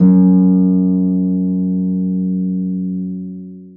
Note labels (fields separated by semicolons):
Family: string; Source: acoustic; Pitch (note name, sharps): F#2; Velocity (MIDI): 75; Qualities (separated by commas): long release, reverb